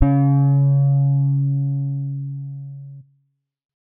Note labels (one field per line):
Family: guitar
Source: electronic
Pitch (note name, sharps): C#3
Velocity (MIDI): 25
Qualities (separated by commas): distorted